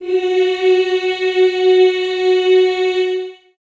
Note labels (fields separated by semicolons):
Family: voice; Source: acoustic; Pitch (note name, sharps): F#4; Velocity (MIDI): 75; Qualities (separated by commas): reverb